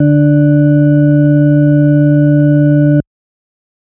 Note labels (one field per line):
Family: organ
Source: electronic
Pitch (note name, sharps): D3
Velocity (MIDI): 100